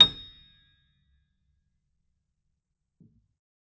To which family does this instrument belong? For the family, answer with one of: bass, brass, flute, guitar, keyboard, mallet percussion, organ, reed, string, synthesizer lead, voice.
keyboard